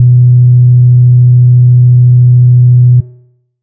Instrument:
synthesizer bass